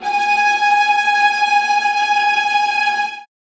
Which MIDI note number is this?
80